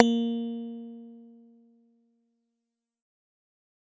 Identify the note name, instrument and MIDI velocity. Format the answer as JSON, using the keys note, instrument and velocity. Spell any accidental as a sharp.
{"note": "A#3", "instrument": "synthesizer bass", "velocity": 127}